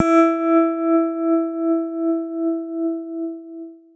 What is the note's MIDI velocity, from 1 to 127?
127